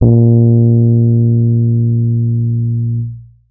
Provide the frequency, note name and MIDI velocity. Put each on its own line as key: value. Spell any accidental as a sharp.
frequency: 116.5 Hz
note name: A#2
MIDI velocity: 127